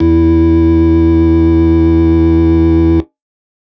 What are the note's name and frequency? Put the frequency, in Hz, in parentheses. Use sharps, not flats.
E2 (82.41 Hz)